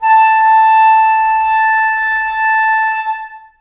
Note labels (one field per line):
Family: flute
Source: acoustic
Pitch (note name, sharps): A5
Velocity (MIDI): 75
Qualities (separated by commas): long release, reverb